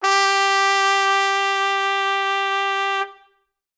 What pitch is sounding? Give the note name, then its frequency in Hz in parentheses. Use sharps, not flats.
G4 (392 Hz)